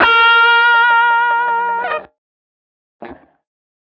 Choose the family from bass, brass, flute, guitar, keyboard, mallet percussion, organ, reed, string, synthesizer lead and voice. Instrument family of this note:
guitar